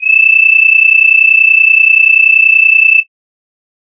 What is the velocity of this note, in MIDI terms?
50